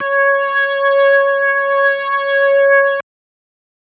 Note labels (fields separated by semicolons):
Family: organ; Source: electronic; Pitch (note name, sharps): C#5; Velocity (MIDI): 127; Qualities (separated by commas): distorted